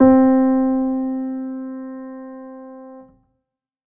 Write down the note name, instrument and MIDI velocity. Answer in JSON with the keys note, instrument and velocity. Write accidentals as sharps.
{"note": "C4", "instrument": "acoustic keyboard", "velocity": 25}